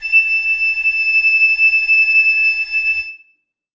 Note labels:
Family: reed; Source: acoustic; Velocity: 50; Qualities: bright, reverb

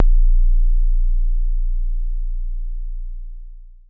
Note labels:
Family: keyboard; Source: electronic; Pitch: A#0; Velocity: 100; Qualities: dark, long release

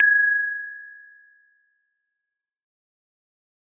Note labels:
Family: mallet percussion; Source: acoustic; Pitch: G#6; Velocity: 100; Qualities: fast decay

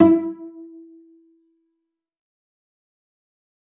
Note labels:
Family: string; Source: acoustic; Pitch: E4; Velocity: 127; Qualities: fast decay, percussive, reverb

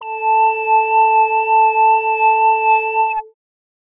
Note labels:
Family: bass; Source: synthesizer; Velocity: 127; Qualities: bright, distorted, non-linear envelope

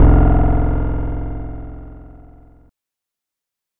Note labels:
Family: guitar; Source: electronic; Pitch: F0; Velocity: 25; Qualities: bright, distorted

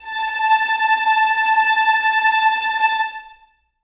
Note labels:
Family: string; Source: acoustic; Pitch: A5; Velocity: 100; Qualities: bright, non-linear envelope, reverb

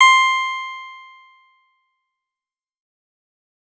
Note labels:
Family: guitar; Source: electronic; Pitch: C6; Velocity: 75; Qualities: bright, fast decay

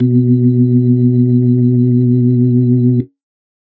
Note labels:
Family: organ; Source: electronic; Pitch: B2; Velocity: 100; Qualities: reverb

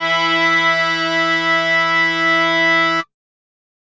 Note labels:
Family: flute; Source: acoustic; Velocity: 50; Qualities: bright, reverb

